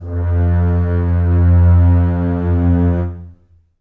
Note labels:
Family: string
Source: acoustic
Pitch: F2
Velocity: 50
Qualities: reverb

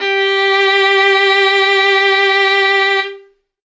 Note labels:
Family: string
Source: acoustic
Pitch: G4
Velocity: 75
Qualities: bright

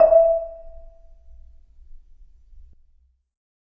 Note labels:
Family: mallet percussion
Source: acoustic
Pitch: E5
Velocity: 50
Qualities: dark, percussive, reverb

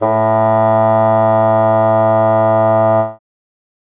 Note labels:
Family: reed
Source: acoustic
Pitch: A2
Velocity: 100

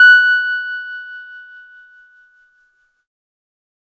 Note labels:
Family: keyboard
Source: electronic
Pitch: F#6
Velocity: 75

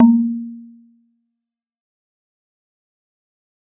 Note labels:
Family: mallet percussion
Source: acoustic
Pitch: A#3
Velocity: 127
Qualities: fast decay, percussive

